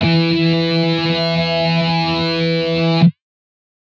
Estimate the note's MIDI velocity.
75